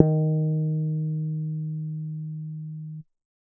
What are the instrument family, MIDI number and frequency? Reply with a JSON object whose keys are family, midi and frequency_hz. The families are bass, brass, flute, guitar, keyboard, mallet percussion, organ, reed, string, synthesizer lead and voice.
{"family": "bass", "midi": 51, "frequency_hz": 155.6}